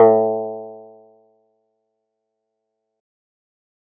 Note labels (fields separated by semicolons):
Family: guitar; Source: synthesizer; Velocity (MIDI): 50